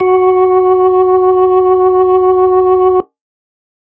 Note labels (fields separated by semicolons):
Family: organ; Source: electronic; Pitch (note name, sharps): F#4; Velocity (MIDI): 50